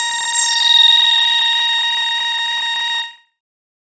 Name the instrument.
synthesizer bass